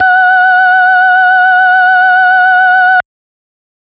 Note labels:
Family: organ; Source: electronic; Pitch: F#5; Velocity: 50

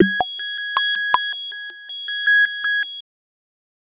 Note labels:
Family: bass; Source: synthesizer; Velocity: 50; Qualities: bright, tempo-synced

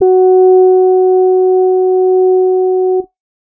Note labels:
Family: guitar; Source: electronic; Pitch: F#4; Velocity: 25; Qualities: reverb

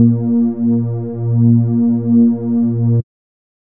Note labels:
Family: bass; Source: synthesizer; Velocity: 50; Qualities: dark

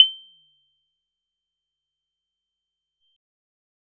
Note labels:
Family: bass; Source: synthesizer; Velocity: 25; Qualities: bright, fast decay, percussive

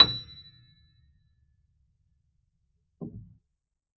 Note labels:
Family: keyboard; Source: acoustic; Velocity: 25; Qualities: percussive

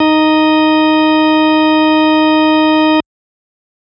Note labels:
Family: organ; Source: electronic; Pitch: D#4; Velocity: 127

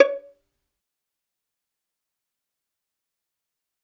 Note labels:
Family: string; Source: acoustic; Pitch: C#5; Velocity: 100; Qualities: fast decay, percussive, reverb

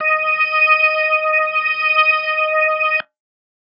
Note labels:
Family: organ; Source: electronic; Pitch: D#5; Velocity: 100; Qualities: distorted

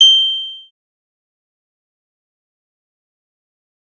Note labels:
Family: bass; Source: synthesizer; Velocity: 127; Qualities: fast decay, percussive

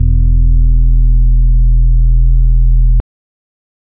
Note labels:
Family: organ; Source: electronic; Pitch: E1; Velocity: 25; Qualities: dark

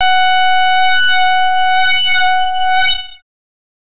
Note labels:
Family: bass; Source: synthesizer; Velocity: 100; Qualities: bright, distorted, non-linear envelope

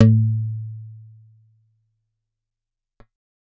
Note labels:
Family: guitar; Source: acoustic; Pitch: A2; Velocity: 100; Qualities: dark, fast decay

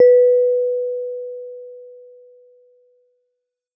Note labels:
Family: mallet percussion; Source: acoustic; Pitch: B4; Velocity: 127

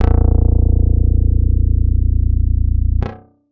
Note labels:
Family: guitar; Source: acoustic; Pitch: A#0; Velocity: 100

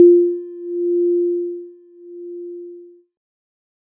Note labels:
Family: keyboard; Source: electronic; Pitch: F4; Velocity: 25; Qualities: multiphonic

